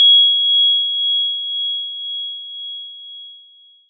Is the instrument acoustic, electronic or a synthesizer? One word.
acoustic